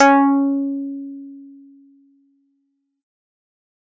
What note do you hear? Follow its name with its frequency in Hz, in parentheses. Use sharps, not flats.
C#4 (277.2 Hz)